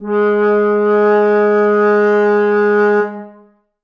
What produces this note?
acoustic flute